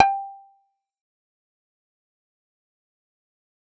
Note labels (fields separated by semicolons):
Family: bass; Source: synthesizer; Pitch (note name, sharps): G5; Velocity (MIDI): 127; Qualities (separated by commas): fast decay, percussive